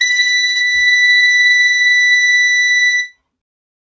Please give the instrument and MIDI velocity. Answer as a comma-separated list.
acoustic reed instrument, 50